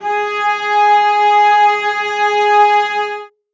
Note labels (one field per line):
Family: string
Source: acoustic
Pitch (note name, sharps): G#4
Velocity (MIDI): 100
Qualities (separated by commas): reverb